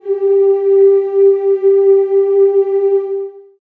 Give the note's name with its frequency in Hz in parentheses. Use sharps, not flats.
G4 (392 Hz)